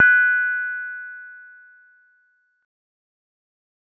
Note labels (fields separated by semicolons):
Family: mallet percussion; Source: acoustic; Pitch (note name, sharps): F#6; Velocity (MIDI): 50; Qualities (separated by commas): reverb